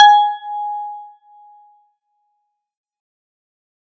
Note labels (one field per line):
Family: guitar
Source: synthesizer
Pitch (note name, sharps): G#5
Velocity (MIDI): 50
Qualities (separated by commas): fast decay